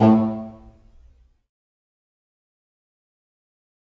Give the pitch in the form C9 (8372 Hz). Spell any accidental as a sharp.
A2 (110 Hz)